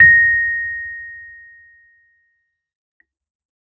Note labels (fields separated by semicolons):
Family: keyboard; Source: electronic; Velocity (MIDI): 100; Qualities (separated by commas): fast decay